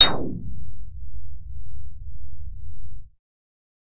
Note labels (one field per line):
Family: bass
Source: synthesizer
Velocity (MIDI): 75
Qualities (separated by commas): distorted